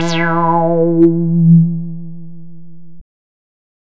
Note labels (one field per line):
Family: bass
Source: synthesizer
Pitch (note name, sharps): E3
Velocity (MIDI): 100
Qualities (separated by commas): distorted